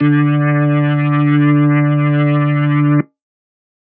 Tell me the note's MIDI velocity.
50